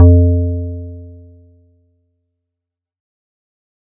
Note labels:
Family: keyboard; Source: electronic; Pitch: F2; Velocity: 100; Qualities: dark, fast decay

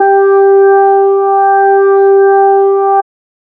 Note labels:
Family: organ; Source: electronic; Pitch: G4; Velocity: 25

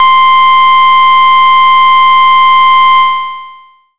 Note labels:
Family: bass; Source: synthesizer; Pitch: C6; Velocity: 100; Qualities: bright, distorted, long release

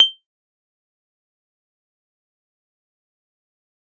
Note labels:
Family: mallet percussion; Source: electronic; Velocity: 100; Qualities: bright, fast decay, percussive

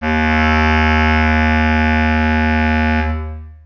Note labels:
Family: reed; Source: acoustic; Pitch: D#2; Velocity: 75; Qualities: long release, reverb

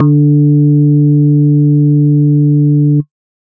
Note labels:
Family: organ; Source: electronic; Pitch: D3; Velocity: 50

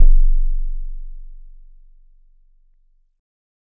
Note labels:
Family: keyboard; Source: electronic; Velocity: 25

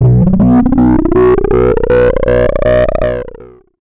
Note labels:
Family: bass; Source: synthesizer; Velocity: 127; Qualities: distorted, long release, multiphonic, tempo-synced

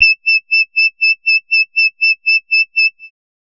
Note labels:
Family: bass; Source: synthesizer; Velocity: 127; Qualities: bright, distorted, tempo-synced

